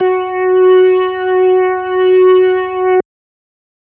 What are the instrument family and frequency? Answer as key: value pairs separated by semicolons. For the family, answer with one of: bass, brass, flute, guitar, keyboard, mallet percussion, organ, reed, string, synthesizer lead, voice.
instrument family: organ; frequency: 370 Hz